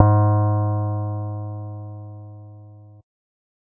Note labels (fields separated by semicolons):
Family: bass; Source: synthesizer; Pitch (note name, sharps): G#2; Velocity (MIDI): 50